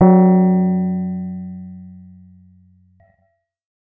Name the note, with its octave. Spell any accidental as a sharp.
F#3